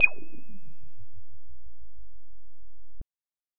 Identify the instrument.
synthesizer bass